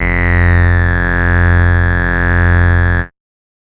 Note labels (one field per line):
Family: bass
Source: synthesizer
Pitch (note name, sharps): F1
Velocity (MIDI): 25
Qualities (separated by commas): bright, distorted, multiphonic